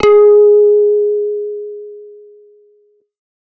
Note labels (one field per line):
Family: bass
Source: synthesizer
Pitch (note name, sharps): G#4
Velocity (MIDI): 75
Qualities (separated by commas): distorted